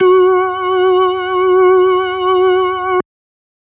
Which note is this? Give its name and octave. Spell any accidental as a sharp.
F#4